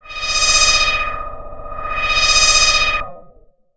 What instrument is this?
synthesizer bass